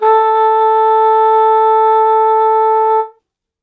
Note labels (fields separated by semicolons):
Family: reed; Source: acoustic; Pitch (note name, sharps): A4; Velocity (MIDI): 75; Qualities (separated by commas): reverb